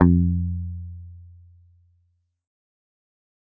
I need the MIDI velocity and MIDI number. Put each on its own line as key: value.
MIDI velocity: 50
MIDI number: 41